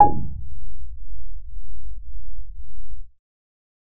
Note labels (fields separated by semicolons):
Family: bass; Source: synthesizer; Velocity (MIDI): 25